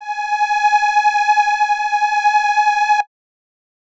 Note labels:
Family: reed; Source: acoustic; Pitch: G#5; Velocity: 25

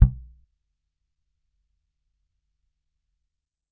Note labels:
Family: bass; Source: electronic; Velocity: 25; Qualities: percussive

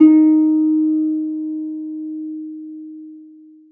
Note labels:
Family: string; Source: acoustic; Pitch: D#4; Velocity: 75; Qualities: long release, reverb

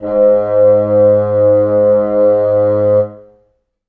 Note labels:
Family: reed; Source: acoustic; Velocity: 50; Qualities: reverb

